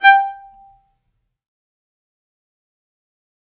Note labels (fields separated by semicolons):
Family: string; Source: acoustic; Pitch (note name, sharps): G5; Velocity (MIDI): 25; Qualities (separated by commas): fast decay, percussive, reverb